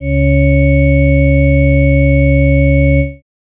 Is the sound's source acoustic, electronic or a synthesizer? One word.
electronic